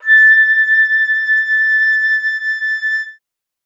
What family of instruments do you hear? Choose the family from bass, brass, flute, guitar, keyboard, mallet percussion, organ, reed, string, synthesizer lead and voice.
flute